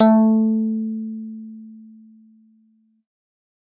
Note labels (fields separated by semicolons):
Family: keyboard; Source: electronic; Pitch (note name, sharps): A3; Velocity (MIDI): 50; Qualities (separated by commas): distorted